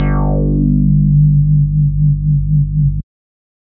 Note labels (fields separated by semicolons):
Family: bass; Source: synthesizer; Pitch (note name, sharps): G1; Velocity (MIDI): 127